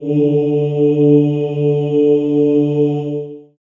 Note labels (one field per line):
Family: voice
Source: acoustic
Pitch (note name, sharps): D3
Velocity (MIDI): 100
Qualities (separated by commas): dark, long release, reverb